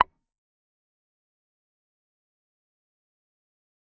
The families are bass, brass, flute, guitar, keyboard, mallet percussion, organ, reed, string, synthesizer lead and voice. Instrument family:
guitar